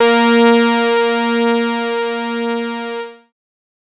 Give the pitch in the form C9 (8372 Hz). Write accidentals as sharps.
A#3 (233.1 Hz)